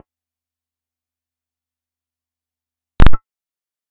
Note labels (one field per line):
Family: bass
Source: synthesizer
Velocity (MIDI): 75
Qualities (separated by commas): percussive, reverb